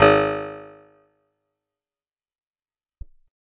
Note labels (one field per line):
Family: guitar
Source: acoustic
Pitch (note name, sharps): G#1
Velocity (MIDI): 50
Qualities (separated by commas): fast decay, percussive